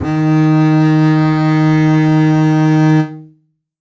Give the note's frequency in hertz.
155.6 Hz